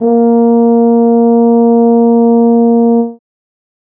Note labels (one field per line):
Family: brass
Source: acoustic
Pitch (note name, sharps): A#3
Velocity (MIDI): 75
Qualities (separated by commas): dark